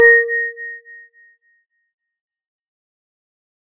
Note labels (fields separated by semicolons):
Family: mallet percussion; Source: acoustic; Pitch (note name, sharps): A#4; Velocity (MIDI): 127; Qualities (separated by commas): fast decay